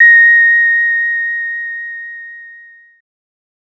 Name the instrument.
synthesizer bass